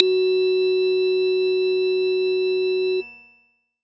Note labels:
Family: bass; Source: synthesizer; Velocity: 100; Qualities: multiphonic

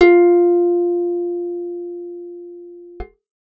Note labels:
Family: guitar; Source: acoustic; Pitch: F4; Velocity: 127

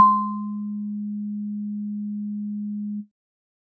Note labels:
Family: keyboard; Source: electronic; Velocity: 100

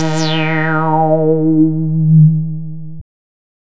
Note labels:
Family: bass; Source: synthesizer; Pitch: D#3; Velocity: 127; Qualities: bright, distorted

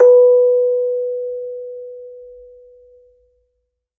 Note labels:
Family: mallet percussion; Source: acoustic; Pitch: B4; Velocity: 75; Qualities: reverb

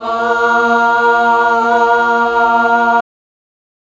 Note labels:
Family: voice; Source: electronic; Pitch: A#3; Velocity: 127; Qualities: bright

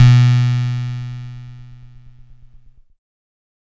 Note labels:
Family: keyboard; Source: electronic; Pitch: B2; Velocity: 75; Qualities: bright, distorted

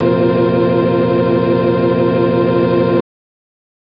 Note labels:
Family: organ; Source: electronic; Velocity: 127; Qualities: dark

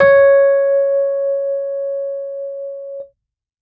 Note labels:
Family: keyboard; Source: electronic; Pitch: C#5; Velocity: 127

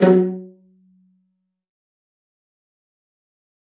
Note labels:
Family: string; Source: acoustic; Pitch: F#3; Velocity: 50; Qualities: dark, fast decay, percussive, reverb

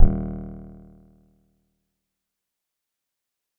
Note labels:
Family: guitar; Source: acoustic; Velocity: 75; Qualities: percussive

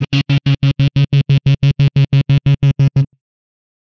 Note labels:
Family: guitar; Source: electronic; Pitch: C#3; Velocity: 50; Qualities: bright, distorted, tempo-synced

